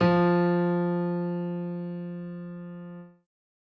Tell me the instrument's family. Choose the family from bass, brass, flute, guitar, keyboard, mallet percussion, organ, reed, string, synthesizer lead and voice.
keyboard